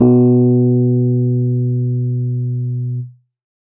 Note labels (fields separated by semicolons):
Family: keyboard; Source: electronic; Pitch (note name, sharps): B2; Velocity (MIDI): 75